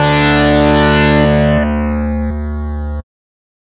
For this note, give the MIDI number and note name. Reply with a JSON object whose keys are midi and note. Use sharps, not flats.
{"midi": 38, "note": "D2"}